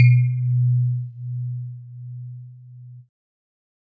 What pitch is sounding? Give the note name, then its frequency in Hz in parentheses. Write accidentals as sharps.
B2 (123.5 Hz)